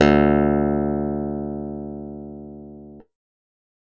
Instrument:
electronic keyboard